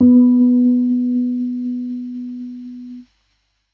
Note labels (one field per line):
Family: keyboard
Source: electronic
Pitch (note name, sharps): B3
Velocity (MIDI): 50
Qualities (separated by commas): dark